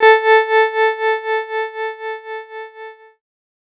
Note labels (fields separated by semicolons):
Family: keyboard; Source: electronic; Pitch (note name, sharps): A4; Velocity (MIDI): 50